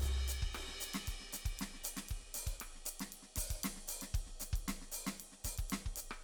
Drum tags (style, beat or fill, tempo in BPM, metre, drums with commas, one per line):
jazz-funk
beat
116 BPM
4/4
ride, hi-hat pedal, snare, cross-stick, kick